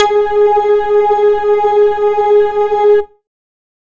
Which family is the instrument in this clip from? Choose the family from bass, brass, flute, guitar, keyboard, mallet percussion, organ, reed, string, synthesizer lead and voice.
bass